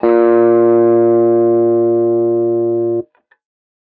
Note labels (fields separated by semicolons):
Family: guitar; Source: electronic; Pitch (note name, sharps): A#2; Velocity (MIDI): 50; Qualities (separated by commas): distorted